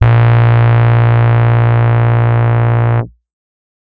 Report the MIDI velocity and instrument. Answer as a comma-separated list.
127, electronic keyboard